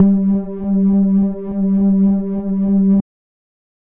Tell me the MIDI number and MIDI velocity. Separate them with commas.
55, 50